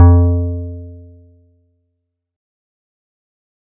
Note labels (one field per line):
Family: keyboard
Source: electronic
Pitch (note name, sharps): F2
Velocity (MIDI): 50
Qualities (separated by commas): dark, fast decay